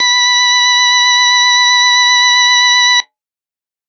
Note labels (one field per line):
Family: organ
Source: electronic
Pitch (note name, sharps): B5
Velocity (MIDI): 25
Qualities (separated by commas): bright, distorted